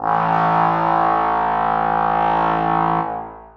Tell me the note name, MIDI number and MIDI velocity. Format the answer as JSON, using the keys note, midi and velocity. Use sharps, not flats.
{"note": "A1", "midi": 33, "velocity": 75}